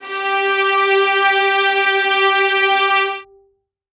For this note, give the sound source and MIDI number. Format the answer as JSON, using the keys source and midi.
{"source": "acoustic", "midi": 67}